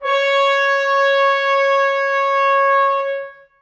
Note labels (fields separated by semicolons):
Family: brass; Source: acoustic; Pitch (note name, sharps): C#5; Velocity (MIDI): 127; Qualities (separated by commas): reverb